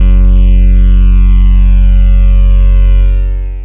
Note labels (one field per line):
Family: bass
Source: synthesizer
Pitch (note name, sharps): F#1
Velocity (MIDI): 100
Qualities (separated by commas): long release